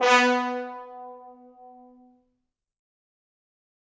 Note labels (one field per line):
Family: brass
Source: acoustic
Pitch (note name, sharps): B3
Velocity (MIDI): 127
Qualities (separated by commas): bright, fast decay, reverb